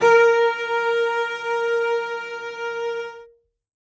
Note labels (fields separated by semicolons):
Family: string; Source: acoustic; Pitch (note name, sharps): A#4; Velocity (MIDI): 127; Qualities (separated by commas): reverb